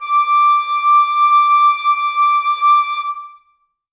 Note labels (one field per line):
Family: flute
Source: acoustic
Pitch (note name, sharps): D6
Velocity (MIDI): 75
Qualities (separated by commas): reverb